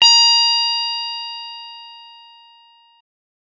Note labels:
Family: keyboard; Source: electronic; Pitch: A#5; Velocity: 50; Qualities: distorted

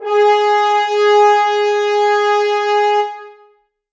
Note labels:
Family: brass; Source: acoustic; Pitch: G#4; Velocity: 127; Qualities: reverb

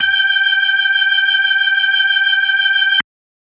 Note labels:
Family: organ; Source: electronic; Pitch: G6; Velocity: 75

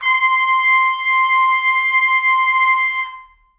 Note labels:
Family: brass; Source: acoustic; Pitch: C6; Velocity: 50; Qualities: reverb

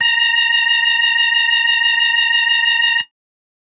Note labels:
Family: organ; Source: electronic; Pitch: A#5; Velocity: 127; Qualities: distorted

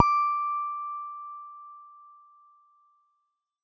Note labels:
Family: guitar; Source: electronic; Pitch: D6; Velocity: 75; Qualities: reverb

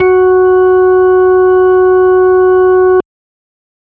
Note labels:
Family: organ; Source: electronic; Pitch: F#4; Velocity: 25

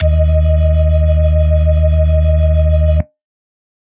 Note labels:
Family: organ; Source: electronic; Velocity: 75

